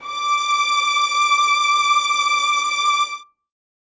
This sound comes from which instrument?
acoustic string instrument